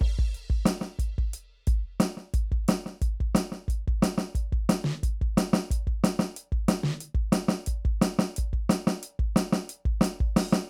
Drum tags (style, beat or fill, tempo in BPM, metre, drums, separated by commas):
rock, beat, 90 BPM, 4/4, crash, closed hi-hat, open hi-hat, snare, kick